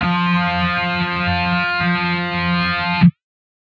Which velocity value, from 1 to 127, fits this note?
75